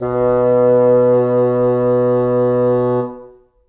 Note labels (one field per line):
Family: reed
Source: acoustic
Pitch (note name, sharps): B2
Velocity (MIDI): 100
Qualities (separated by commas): reverb